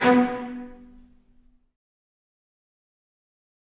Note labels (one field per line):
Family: string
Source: acoustic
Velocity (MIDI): 127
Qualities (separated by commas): fast decay, reverb